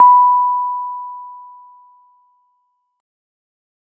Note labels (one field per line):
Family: keyboard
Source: electronic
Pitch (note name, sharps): B5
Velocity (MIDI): 100